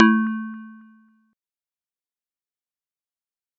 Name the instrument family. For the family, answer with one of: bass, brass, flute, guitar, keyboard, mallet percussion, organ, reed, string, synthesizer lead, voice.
mallet percussion